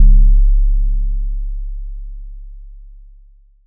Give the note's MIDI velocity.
25